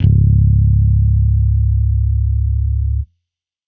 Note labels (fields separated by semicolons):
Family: bass; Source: electronic; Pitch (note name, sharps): C#1; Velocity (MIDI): 100; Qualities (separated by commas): distorted